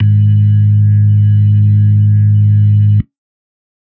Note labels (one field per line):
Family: organ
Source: electronic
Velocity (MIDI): 100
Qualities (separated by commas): dark